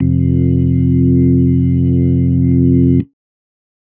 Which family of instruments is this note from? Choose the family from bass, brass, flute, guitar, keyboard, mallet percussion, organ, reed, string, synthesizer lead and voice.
organ